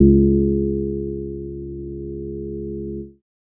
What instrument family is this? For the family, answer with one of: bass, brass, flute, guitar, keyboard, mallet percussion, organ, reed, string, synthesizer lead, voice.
bass